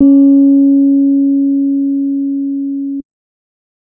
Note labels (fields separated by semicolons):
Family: keyboard; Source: electronic; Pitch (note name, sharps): C#4; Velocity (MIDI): 25; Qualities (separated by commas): dark